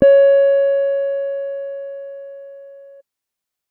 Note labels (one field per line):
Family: keyboard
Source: electronic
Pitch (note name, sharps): C#5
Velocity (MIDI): 25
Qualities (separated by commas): dark